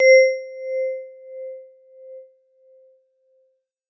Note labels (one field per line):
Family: mallet percussion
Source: acoustic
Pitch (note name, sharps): C5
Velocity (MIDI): 127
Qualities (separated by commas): non-linear envelope